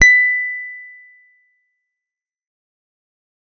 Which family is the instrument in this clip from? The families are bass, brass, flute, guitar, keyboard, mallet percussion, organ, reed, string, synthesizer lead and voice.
guitar